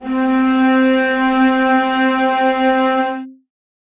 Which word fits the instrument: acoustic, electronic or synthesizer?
acoustic